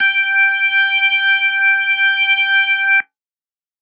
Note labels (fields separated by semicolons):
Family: organ; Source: electronic; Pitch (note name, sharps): G5; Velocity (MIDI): 25